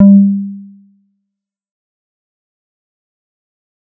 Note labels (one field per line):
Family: bass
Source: synthesizer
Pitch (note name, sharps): G3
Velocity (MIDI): 127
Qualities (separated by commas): dark, fast decay, percussive